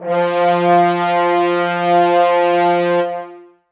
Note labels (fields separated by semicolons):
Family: brass; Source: acoustic; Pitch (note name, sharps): F3; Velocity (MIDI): 127; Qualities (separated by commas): long release, reverb